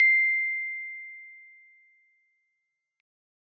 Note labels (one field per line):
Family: keyboard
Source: acoustic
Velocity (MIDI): 50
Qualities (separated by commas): fast decay